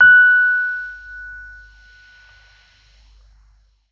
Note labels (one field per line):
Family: keyboard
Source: electronic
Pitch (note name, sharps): F#6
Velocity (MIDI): 25